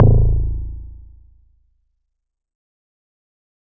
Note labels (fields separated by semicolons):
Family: guitar; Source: acoustic; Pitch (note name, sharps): A0; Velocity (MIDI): 75; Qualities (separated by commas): distorted, fast decay